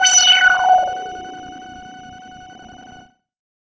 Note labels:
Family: bass; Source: synthesizer; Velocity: 25; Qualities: bright, distorted, non-linear envelope

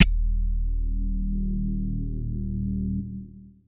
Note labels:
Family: guitar; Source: electronic; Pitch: D#1; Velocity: 75; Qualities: distorted

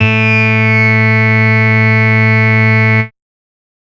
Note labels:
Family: bass; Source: synthesizer; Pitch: A2; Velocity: 25; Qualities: bright, distorted, multiphonic

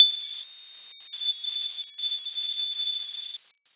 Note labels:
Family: mallet percussion; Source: acoustic; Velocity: 25; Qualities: bright, long release, multiphonic

